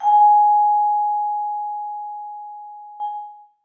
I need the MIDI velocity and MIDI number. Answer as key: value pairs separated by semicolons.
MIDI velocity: 75; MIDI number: 80